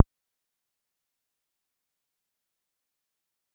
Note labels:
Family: bass; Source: synthesizer; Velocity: 75; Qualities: fast decay, percussive

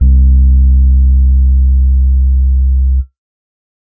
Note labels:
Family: keyboard; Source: electronic; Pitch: C2; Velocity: 50; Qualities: dark

